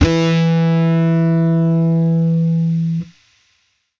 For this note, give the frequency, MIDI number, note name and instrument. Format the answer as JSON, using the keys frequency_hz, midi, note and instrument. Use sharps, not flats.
{"frequency_hz": 164.8, "midi": 52, "note": "E3", "instrument": "electronic bass"}